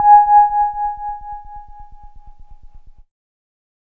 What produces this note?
electronic keyboard